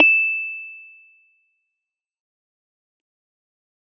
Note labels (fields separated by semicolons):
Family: keyboard; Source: electronic; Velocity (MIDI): 100; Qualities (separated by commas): fast decay